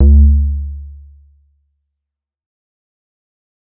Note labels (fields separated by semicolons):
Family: bass; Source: synthesizer; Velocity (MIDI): 75; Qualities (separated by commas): dark, fast decay